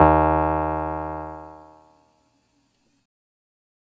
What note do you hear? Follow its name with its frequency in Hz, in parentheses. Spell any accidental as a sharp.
D#2 (77.78 Hz)